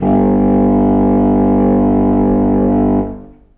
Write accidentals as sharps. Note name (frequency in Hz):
G1 (49 Hz)